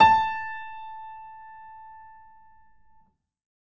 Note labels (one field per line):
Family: keyboard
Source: acoustic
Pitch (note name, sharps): A5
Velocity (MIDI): 127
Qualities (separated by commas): reverb